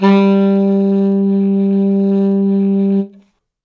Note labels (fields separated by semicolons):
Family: reed; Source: acoustic; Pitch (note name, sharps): G3; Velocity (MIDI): 25; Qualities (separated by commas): reverb